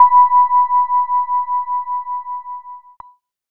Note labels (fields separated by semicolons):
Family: keyboard; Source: electronic; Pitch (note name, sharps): B5; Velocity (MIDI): 25; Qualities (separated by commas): distorted